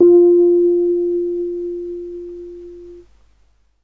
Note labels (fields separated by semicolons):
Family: keyboard; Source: electronic; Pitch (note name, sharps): F4; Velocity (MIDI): 25